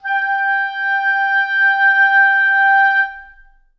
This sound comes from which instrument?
acoustic reed instrument